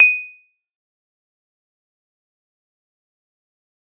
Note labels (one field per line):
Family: mallet percussion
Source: acoustic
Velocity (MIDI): 75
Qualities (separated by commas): bright, fast decay, percussive